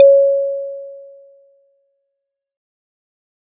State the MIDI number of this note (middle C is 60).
73